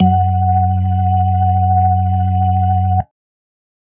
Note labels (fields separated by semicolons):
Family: organ; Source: electronic; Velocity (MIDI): 25